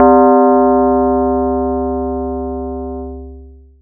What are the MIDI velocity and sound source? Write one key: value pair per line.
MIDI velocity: 100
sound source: acoustic